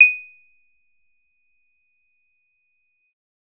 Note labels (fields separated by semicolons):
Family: bass; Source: synthesizer; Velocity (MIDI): 25; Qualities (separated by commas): bright, percussive